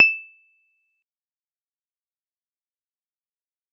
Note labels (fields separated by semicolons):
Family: keyboard; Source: electronic; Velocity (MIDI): 25; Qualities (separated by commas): bright, fast decay, percussive